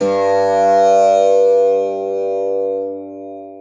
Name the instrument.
acoustic guitar